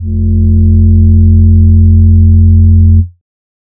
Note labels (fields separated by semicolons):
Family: voice; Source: synthesizer; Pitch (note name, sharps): F1; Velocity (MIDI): 25; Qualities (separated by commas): dark